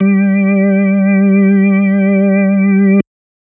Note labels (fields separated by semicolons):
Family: organ; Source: electronic; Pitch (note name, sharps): G3; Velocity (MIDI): 75